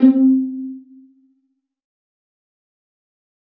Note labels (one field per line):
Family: string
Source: acoustic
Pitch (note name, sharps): C4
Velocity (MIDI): 75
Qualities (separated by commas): dark, fast decay, reverb